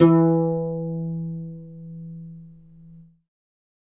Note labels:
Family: guitar; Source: acoustic; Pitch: E3; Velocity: 100; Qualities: reverb

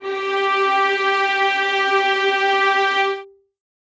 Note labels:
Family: string; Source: acoustic; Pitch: G4; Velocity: 50; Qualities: reverb

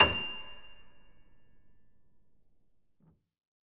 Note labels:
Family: keyboard; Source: acoustic; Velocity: 50; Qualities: reverb

